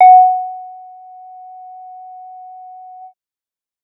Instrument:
synthesizer bass